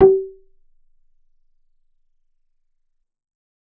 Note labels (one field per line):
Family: bass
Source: synthesizer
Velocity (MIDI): 50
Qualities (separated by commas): percussive, reverb